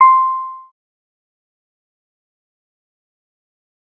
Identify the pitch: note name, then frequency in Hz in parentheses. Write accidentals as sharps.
C6 (1047 Hz)